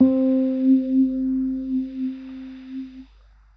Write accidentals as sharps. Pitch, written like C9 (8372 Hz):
C4 (261.6 Hz)